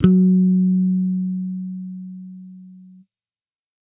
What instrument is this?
electronic bass